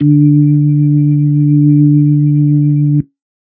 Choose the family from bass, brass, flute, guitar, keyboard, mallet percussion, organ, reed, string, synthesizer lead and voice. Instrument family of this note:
organ